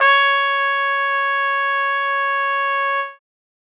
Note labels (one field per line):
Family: brass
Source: acoustic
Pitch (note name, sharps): C#5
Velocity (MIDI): 100